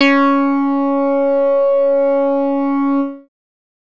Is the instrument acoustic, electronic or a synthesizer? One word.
synthesizer